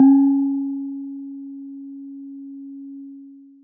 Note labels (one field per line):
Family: mallet percussion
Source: acoustic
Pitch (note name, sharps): C#4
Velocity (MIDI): 25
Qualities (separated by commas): long release